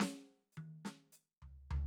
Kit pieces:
hi-hat pedal, snare, high tom and floor tom